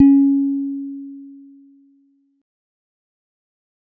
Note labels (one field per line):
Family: guitar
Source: synthesizer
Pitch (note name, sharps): C#4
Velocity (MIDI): 25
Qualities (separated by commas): dark, fast decay